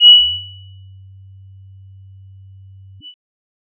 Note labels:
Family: bass; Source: synthesizer; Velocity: 75; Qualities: bright, percussive

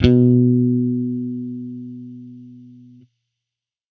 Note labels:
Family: bass; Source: electronic; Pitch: B2; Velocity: 100; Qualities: distorted

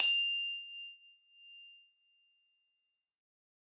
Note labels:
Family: mallet percussion; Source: acoustic; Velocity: 100; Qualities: bright, fast decay, percussive, reverb

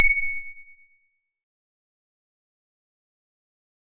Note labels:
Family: guitar; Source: acoustic; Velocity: 75; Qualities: bright, distorted, fast decay, percussive

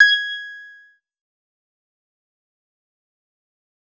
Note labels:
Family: bass; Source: synthesizer; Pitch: G#6; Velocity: 25; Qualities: distorted, fast decay, percussive

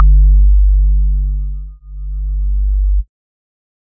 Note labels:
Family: organ; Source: electronic; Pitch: G1; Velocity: 100; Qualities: dark

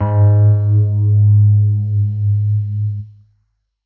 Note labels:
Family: keyboard; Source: electronic; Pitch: G#2; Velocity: 75; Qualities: distorted

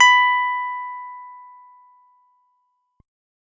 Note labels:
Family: guitar; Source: electronic; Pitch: B5; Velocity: 25

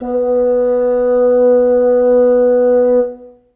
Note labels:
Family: reed; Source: acoustic; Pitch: B3; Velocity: 25; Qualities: reverb

